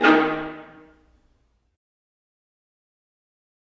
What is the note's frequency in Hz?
155.6 Hz